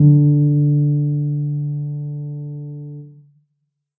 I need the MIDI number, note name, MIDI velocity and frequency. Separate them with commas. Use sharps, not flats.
50, D3, 25, 146.8 Hz